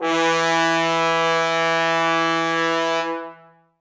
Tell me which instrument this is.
acoustic brass instrument